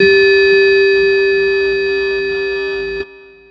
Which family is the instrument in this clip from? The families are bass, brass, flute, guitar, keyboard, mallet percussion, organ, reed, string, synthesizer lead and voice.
keyboard